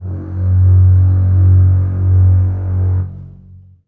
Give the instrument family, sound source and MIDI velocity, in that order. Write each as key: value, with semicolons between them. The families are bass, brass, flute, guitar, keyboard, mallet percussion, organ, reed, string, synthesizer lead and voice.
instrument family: string; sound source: acoustic; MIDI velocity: 75